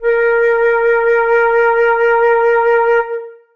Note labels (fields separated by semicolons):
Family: flute; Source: acoustic; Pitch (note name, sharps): A#4; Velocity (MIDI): 100; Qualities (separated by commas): reverb